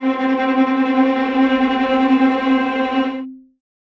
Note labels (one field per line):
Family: string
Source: acoustic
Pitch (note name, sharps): C4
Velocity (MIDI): 25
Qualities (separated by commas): bright, non-linear envelope, reverb